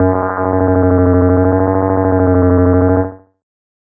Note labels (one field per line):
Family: bass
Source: synthesizer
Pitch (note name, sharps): F#2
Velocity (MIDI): 100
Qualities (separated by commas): distorted, tempo-synced